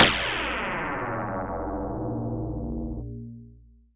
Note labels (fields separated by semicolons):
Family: mallet percussion; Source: electronic; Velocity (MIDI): 127; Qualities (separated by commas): bright, long release